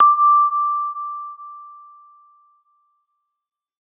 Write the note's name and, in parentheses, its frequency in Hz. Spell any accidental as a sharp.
D6 (1175 Hz)